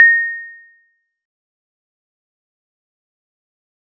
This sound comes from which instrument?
acoustic mallet percussion instrument